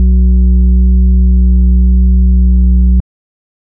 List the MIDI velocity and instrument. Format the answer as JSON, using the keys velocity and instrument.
{"velocity": 100, "instrument": "electronic organ"}